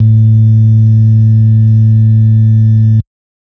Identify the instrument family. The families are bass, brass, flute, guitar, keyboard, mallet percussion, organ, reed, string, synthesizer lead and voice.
organ